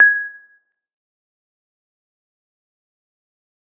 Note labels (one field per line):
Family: mallet percussion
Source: acoustic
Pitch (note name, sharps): G#6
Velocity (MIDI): 25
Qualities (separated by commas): fast decay, percussive, reverb